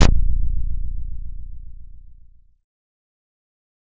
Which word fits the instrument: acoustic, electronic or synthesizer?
synthesizer